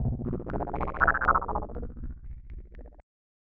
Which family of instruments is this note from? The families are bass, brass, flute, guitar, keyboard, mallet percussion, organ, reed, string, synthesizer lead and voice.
keyboard